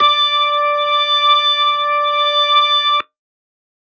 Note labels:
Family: organ; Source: electronic; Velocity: 127

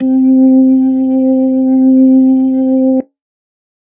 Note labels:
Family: organ; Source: electronic; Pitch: C4; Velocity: 100; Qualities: dark

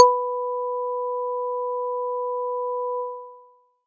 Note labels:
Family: mallet percussion; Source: acoustic; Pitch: B4; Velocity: 127

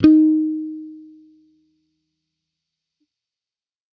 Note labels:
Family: bass; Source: electronic; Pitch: D#4; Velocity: 75; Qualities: fast decay

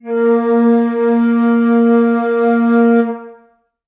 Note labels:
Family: flute; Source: acoustic; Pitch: A#3; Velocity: 75; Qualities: dark, reverb

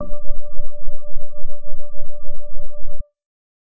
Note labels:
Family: keyboard; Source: electronic; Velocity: 25; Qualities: dark

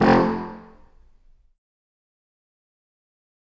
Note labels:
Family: reed; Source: acoustic; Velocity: 127; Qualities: fast decay, percussive, reverb

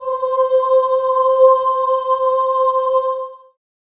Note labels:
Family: voice; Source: acoustic; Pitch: C5; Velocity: 25; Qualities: reverb

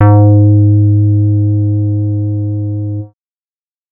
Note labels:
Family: bass; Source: synthesizer; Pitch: G#2; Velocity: 127; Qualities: dark

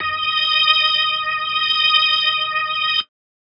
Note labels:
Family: organ; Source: electronic; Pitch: D#5; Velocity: 25; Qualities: bright

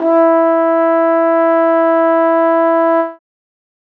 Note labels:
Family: brass; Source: acoustic; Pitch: E4; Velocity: 75

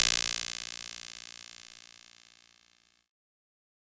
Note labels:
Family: keyboard; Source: electronic; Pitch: A#1; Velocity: 25; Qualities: bright, distorted

